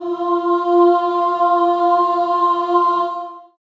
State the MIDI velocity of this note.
25